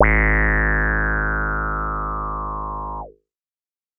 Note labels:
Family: bass; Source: synthesizer; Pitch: G#1; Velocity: 127

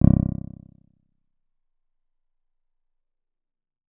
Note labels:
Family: guitar; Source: acoustic; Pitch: C1; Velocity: 50; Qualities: dark, percussive

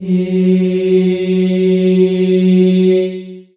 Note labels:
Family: voice; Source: acoustic; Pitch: F#3; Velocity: 100; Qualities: long release, reverb

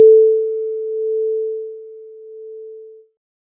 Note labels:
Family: keyboard; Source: electronic; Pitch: A4; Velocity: 100; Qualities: multiphonic

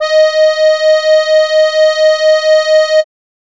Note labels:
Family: keyboard; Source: acoustic; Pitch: D#5; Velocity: 75

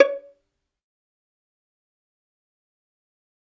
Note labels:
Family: string; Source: acoustic; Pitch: C#5; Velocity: 50; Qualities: fast decay, percussive, reverb

